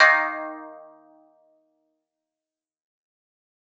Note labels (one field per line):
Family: guitar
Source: acoustic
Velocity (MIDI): 75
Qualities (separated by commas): fast decay